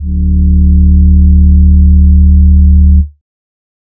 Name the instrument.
synthesizer voice